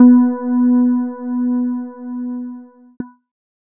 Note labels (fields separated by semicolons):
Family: keyboard; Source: electronic; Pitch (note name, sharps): B3; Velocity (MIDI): 25; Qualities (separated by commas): dark, distorted